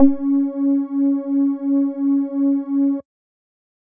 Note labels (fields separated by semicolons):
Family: bass; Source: synthesizer; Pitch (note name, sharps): C#4; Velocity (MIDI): 50